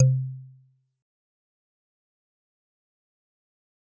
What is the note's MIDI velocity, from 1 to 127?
25